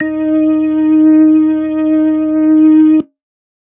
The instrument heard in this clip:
electronic organ